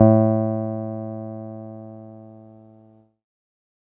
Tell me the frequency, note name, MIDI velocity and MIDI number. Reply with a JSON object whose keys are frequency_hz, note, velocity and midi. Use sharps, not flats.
{"frequency_hz": 110, "note": "A2", "velocity": 100, "midi": 45}